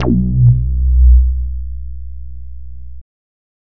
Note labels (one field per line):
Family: bass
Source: synthesizer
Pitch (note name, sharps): B1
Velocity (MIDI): 25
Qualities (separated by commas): distorted